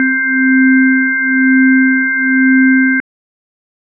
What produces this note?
electronic organ